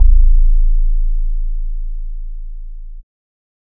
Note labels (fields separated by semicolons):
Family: bass; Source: synthesizer; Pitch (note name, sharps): A0; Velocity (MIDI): 25